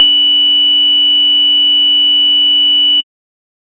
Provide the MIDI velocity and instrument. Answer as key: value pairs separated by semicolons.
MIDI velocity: 75; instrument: synthesizer bass